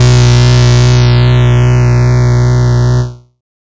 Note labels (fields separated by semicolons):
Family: bass; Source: synthesizer; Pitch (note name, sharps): B1; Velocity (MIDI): 127; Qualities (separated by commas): bright, distorted, non-linear envelope